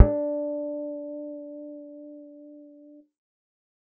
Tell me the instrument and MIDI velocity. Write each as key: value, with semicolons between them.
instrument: synthesizer bass; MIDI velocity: 50